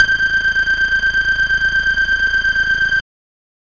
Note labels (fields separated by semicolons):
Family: bass; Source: synthesizer; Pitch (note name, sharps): G6; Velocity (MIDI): 50